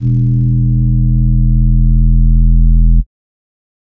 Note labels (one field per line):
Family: flute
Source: synthesizer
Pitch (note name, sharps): E1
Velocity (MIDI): 127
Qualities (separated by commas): dark